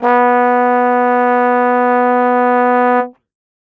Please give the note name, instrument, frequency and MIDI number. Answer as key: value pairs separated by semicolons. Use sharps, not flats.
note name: B3; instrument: acoustic brass instrument; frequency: 246.9 Hz; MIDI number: 59